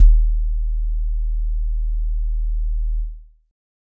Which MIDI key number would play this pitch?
27